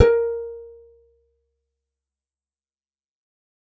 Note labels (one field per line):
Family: guitar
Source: acoustic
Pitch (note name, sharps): A#4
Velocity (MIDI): 75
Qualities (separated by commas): fast decay